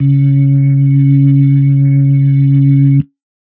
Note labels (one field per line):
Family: organ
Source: electronic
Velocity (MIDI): 100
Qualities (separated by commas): dark